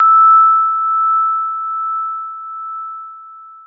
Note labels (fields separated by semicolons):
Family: keyboard; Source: electronic; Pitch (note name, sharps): E6; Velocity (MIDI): 127; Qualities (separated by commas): long release